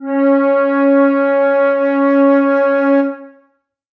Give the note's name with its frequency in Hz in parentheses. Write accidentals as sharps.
C#4 (277.2 Hz)